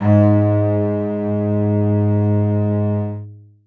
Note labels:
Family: string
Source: acoustic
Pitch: G#2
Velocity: 127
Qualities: long release, reverb

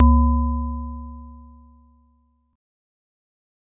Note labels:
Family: mallet percussion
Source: acoustic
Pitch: C#2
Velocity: 75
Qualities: dark, fast decay

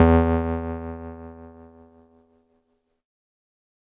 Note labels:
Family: keyboard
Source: electronic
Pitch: E2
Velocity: 127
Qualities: distorted

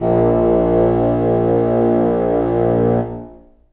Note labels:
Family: reed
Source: acoustic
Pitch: A#1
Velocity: 25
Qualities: long release, reverb

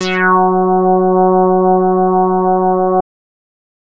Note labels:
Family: bass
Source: synthesizer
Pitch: F#3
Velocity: 25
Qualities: distorted

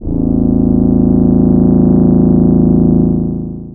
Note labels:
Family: voice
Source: synthesizer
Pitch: A0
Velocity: 100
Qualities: distorted, long release

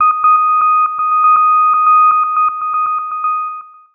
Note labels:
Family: synthesizer lead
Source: synthesizer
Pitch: D#6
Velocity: 50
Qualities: long release, tempo-synced

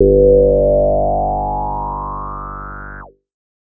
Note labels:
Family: bass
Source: synthesizer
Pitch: G1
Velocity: 25

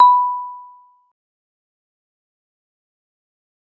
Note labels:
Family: mallet percussion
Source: acoustic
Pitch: B5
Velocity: 25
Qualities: fast decay, percussive

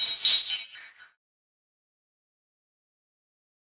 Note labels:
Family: keyboard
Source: electronic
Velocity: 127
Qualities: bright, distorted, fast decay, non-linear envelope

